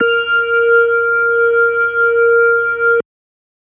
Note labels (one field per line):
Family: organ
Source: electronic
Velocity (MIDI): 75